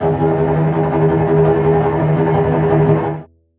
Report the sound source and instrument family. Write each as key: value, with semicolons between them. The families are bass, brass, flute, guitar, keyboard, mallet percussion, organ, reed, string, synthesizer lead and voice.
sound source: acoustic; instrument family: string